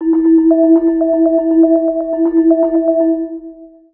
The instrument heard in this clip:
synthesizer mallet percussion instrument